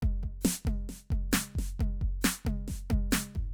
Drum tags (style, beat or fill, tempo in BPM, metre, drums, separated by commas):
rock, fill, 135 BPM, 4/4, hi-hat pedal, snare, mid tom, floor tom, kick